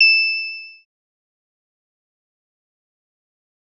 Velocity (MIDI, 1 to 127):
75